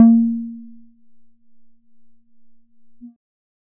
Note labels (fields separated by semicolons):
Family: bass; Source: synthesizer; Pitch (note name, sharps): A#3; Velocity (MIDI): 25; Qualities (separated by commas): percussive